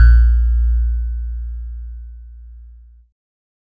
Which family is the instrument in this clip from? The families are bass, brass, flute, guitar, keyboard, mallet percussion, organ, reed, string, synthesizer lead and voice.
keyboard